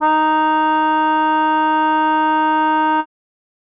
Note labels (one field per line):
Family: reed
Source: acoustic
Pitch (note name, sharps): D#4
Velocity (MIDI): 75